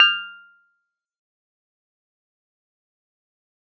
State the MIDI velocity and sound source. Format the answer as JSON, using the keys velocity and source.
{"velocity": 25, "source": "electronic"}